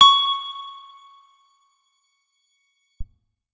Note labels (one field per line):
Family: guitar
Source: electronic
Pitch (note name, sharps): C#6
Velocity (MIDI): 75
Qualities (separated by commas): bright, percussive, reverb